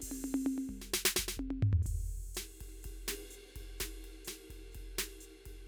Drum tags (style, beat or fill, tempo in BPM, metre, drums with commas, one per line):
bossa nova
beat
127 BPM
4/4
crash, ride, hi-hat pedal, snare, high tom, mid tom, floor tom, kick